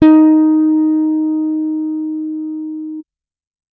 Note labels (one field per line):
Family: bass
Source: electronic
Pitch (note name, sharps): D#4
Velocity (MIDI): 100